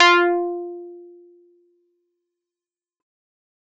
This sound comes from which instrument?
electronic keyboard